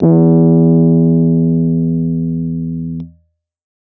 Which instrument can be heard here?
electronic keyboard